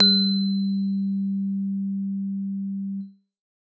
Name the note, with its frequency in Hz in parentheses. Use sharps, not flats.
G3 (196 Hz)